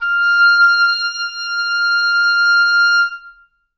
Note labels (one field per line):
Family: reed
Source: acoustic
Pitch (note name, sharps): F6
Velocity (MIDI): 127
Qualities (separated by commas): reverb